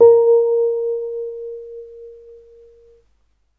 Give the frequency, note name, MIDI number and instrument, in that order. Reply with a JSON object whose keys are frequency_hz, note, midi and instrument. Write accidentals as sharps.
{"frequency_hz": 466.2, "note": "A#4", "midi": 70, "instrument": "electronic keyboard"}